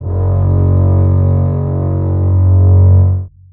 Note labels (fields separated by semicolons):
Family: string; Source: acoustic; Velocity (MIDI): 75; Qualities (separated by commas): long release, reverb